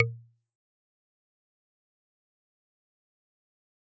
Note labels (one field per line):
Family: mallet percussion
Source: acoustic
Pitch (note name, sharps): A#2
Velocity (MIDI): 25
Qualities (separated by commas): fast decay, percussive